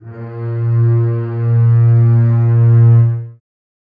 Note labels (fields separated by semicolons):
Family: string; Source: acoustic; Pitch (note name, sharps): A#2; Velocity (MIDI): 50; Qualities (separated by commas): reverb